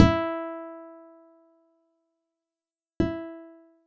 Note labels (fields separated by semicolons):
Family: guitar; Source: acoustic; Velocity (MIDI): 127